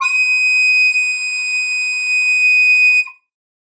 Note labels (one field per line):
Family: flute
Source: acoustic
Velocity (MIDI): 127